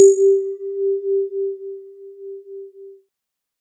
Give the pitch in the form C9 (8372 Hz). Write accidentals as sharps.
G4 (392 Hz)